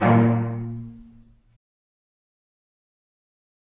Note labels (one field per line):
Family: string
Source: acoustic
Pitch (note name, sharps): A#2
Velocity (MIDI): 75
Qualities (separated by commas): fast decay, reverb